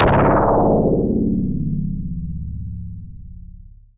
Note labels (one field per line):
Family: synthesizer lead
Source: synthesizer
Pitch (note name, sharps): C#0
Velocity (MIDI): 127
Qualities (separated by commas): long release